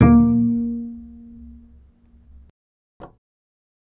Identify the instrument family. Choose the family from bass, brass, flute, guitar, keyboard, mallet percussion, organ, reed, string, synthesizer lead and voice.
bass